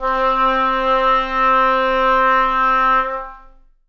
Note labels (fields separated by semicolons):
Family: reed; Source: acoustic; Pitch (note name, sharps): C4; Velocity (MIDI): 25; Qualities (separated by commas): long release, reverb